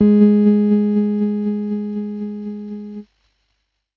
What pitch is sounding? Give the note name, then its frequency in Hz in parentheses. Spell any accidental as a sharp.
G#3 (207.7 Hz)